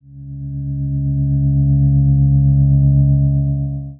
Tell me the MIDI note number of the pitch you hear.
37